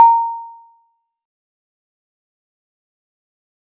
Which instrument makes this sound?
acoustic mallet percussion instrument